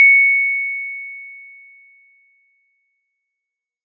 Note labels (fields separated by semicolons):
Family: mallet percussion; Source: acoustic; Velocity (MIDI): 100